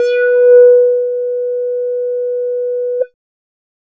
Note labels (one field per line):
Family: bass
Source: synthesizer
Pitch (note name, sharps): B4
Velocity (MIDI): 75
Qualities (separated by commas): dark, distorted